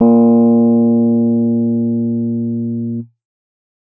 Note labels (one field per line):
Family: keyboard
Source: electronic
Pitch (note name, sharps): A#2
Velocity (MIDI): 100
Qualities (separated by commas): distorted